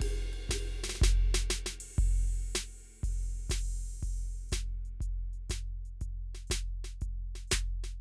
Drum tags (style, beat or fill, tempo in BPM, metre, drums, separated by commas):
rock, beat, 120 BPM, 4/4, crash, ride, closed hi-hat, open hi-hat, hi-hat pedal, snare, kick